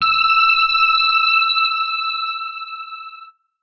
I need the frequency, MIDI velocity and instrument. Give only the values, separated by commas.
1319 Hz, 100, electronic guitar